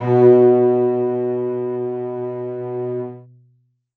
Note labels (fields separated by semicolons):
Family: string; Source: acoustic; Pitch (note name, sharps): B2; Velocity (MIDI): 127; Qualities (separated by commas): reverb